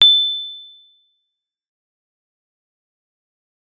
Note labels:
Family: guitar; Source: electronic; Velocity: 25; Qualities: bright, fast decay, percussive

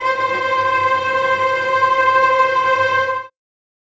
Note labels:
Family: string; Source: acoustic; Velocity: 50; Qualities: bright, non-linear envelope, reverb

